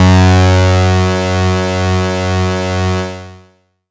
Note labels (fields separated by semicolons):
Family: bass; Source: synthesizer; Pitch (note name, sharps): F#2; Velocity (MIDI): 100; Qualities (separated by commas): bright, distorted, long release